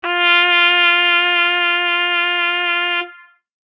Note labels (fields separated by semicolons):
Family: brass; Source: acoustic; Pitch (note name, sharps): F4; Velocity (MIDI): 100; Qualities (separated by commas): distorted